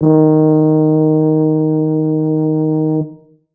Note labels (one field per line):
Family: brass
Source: acoustic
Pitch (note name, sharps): D#3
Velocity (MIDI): 50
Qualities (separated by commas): dark